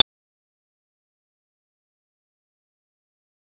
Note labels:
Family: bass; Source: synthesizer; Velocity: 127; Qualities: fast decay, percussive

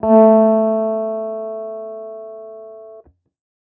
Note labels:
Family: guitar; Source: electronic; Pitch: A3; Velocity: 75; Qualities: non-linear envelope

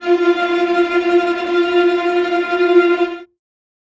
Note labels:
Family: string; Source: acoustic; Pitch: F4; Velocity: 25; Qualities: bright, non-linear envelope, reverb

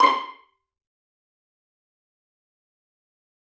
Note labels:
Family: string; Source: acoustic; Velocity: 75; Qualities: fast decay, percussive, reverb

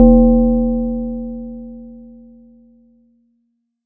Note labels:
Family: mallet percussion; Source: acoustic; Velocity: 75

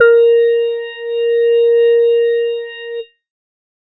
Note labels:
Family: organ; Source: electronic; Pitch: A#4; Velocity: 50

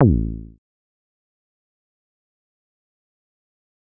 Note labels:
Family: bass; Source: synthesizer; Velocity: 25; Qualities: fast decay, percussive

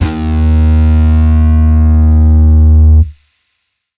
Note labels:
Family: bass; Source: electronic; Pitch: D#2; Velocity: 25; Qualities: bright, distorted

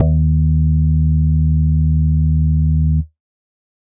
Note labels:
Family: organ; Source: electronic; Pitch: D#2; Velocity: 50

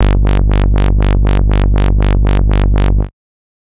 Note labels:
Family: bass; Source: synthesizer; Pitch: G1; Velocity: 127; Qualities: bright, distorted, tempo-synced

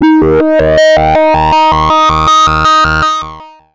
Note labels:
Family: bass; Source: synthesizer; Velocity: 50; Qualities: distorted, long release, multiphonic, tempo-synced

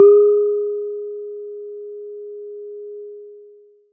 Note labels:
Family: mallet percussion; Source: acoustic; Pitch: G#4; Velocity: 25; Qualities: long release

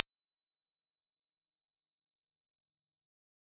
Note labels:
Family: bass; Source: synthesizer; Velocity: 100; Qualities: fast decay, percussive

